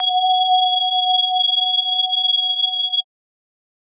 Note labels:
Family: mallet percussion; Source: electronic; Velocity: 75; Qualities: multiphonic, non-linear envelope

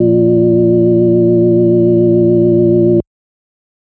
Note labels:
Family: organ; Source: electronic; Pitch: A#2; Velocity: 100; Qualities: multiphonic

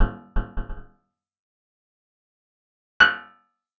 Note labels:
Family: guitar; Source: acoustic; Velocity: 25; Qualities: percussive, reverb

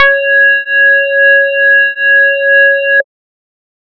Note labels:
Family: bass; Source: synthesizer; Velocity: 127

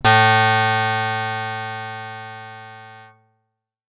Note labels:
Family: guitar; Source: acoustic; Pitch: A2; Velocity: 127; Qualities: bright

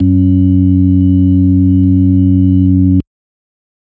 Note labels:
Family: organ; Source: electronic; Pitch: F#2; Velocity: 100; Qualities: dark

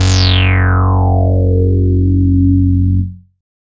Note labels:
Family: bass; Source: synthesizer; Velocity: 75; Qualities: bright, distorted, non-linear envelope

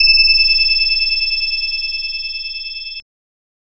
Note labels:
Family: bass; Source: synthesizer; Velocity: 100; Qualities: bright, distorted, multiphonic

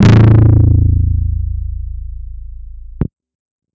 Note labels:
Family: guitar; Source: electronic; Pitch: A0; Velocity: 127; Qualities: bright, distorted

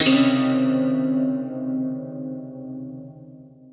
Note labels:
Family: guitar; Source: acoustic; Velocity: 127; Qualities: long release, reverb

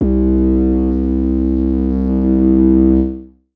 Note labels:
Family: synthesizer lead; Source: synthesizer; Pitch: C2; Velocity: 75; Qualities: distorted, multiphonic, non-linear envelope

